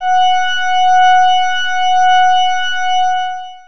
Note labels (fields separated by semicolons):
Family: organ; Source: electronic; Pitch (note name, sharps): F#5; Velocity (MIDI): 25; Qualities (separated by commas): distorted, long release